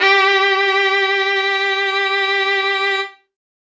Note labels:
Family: string; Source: acoustic; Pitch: G4; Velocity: 127; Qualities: bright, reverb

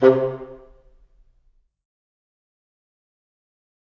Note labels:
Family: reed; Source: acoustic; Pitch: C3; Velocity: 50; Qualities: fast decay, percussive, reverb

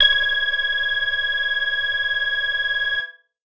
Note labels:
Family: keyboard; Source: electronic; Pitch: G#6; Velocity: 75; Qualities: distorted

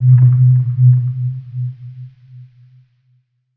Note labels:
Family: synthesizer lead; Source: synthesizer; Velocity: 100; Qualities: dark, non-linear envelope, reverb

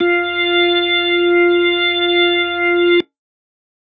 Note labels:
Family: organ; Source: electronic; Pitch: F4; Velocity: 100

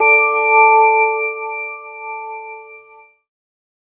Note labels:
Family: keyboard; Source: synthesizer; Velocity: 50

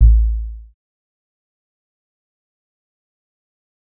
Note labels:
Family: bass; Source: synthesizer; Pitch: A1; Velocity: 25; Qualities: dark, fast decay, percussive

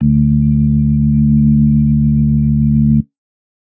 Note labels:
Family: organ; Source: electronic; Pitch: D2; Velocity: 100; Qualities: dark

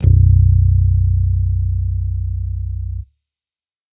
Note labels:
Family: bass; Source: electronic; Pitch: B0; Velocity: 50

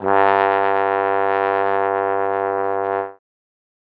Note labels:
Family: brass; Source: acoustic; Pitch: G2; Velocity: 100

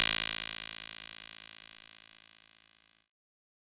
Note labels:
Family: keyboard; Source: electronic; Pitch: A1; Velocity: 50; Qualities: bright, distorted

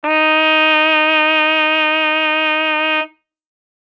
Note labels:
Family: brass; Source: acoustic; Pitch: D#4; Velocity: 127; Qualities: bright

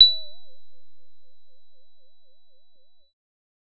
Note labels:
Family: bass; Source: synthesizer; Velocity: 100; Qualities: bright

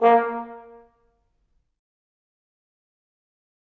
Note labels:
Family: brass; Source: acoustic; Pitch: A#3; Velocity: 75; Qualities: fast decay, percussive, reverb

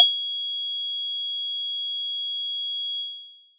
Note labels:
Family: mallet percussion; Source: acoustic; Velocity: 127

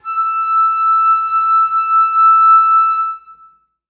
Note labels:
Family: flute; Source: acoustic; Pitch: E6; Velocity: 50; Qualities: long release, reverb

